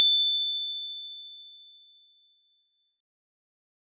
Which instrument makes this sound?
electronic keyboard